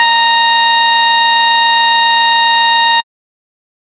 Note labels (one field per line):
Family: bass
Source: synthesizer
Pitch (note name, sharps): A#5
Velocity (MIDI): 50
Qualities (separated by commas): bright, distorted